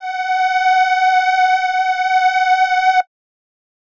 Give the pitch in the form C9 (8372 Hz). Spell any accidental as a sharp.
F#5 (740 Hz)